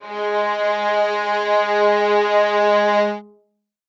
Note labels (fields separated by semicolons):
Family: string; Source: acoustic; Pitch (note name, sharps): G#3; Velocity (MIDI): 75; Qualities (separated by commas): reverb